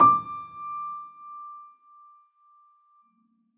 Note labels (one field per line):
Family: keyboard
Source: acoustic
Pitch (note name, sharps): D6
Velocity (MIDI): 50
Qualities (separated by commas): reverb